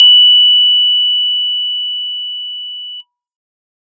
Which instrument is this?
acoustic keyboard